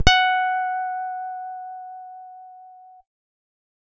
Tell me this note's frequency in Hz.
740 Hz